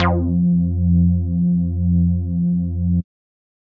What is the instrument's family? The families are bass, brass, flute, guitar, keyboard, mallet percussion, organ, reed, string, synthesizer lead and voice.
bass